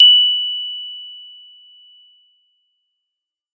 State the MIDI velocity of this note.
100